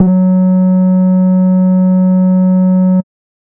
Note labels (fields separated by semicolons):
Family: bass; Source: synthesizer; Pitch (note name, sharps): F#3; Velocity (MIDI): 50; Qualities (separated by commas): dark, distorted, tempo-synced